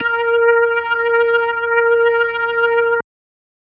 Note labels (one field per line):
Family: organ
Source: electronic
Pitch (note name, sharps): A#4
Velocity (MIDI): 75